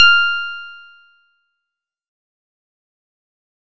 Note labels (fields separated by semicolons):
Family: guitar; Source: synthesizer; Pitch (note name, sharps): F6; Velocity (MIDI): 127; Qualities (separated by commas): bright, fast decay